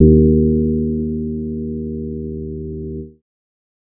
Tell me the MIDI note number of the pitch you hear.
39